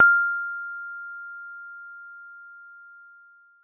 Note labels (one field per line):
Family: mallet percussion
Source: acoustic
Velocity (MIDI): 100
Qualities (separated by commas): bright